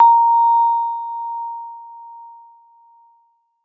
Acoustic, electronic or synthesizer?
electronic